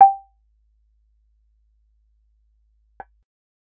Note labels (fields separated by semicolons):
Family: bass; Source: synthesizer; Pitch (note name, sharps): G5; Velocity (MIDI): 75; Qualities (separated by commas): percussive